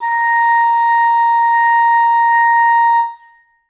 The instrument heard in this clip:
acoustic reed instrument